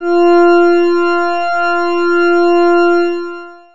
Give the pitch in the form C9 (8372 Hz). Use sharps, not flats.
F4 (349.2 Hz)